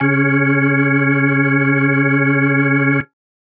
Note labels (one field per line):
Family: organ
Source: electronic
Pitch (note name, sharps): C#3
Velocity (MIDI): 50